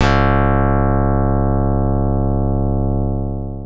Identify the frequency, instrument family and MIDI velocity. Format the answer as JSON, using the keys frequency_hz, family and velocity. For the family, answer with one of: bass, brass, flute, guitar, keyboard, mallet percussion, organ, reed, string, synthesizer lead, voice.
{"frequency_hz": 34.65, "family": "keyboard", "velocity": 25}